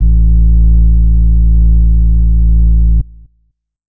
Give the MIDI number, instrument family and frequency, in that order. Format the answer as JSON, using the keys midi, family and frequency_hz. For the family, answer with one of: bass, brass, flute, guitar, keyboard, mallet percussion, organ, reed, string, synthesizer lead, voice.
{"midi": 33, "family": "flute", "frequency_hz": 55}